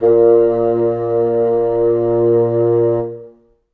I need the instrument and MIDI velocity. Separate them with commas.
acoustic reed instrument, 50